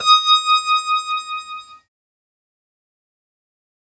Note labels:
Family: keyboard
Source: synthesizer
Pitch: D#6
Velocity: 25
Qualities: fast decay

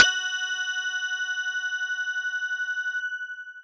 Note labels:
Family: mallet percussion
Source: electronic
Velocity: 127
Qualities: long release

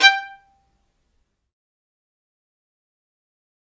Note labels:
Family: string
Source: acoustic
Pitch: G5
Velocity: 50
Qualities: fast decay, percussive, reverb

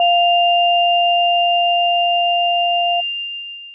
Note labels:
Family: mallet percussion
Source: electronic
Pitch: F5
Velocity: 50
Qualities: bright, long release

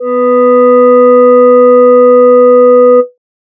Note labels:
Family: voice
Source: synthesizer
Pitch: B3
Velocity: 50

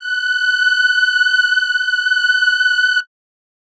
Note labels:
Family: reed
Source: acoustic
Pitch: F#6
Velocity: 100

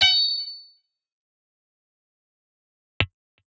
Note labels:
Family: guitar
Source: electronic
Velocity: 100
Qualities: bright, distorted, fast decay

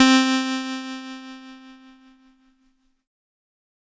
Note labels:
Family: keyboard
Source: electronic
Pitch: C4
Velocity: 100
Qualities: bright, distorted

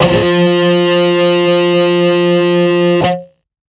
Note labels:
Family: guitar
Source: electronic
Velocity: 75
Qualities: distorted

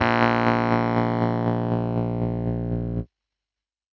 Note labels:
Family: keyboard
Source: electronic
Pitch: A#1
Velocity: 127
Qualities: distorted, tempo-synced

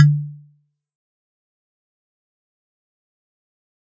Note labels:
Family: mallet percussion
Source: acoustic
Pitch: D3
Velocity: 100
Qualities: fast decay, percussive

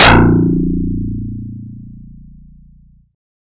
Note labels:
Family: bass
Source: synthesizer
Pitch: A#0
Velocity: 100

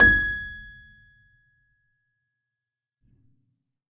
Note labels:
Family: keyboard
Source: acoustic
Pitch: G#6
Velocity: 100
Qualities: percussive, reverb

